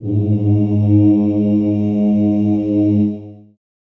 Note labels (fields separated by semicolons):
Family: voice; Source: acoustic; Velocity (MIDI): 127; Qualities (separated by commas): long release, reverb